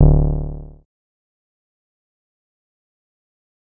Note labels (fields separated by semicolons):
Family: synthesizer lead; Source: synthesizer; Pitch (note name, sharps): D1; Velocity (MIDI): 100; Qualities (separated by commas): distorted, fast decay